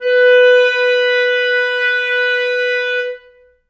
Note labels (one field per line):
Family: reed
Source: acoustic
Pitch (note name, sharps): B4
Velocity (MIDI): 127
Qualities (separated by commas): reverb